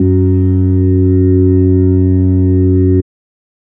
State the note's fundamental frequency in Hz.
92.5 Hz